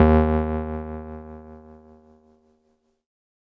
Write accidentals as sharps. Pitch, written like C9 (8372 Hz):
D#2 (77.78 Hz)